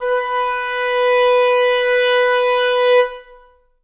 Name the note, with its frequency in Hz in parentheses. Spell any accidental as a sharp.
B4 (493.9 Hz)